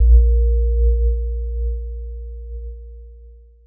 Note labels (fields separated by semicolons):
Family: keyboard; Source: electronic; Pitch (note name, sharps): A#1; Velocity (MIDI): 127; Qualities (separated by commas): dark, long release